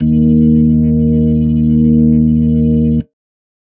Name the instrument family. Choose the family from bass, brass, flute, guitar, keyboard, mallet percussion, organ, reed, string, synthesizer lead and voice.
organ